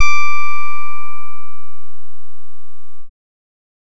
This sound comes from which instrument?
synthesizer bass